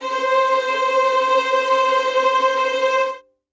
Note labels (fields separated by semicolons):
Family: string; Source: acoustic; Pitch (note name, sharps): C5; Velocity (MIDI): 100; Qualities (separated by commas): bright, non-linear envelope, reverb